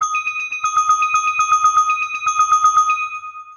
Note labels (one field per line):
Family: mallet percussion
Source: synthesizer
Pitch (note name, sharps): D#6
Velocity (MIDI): 75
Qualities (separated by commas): long release, multiphonic, tempo-synced